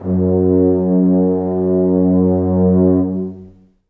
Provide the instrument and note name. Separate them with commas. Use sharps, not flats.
acoustic brass instrument, F#2